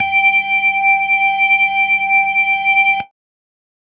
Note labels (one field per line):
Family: keyboard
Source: electronic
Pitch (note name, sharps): G5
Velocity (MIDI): 50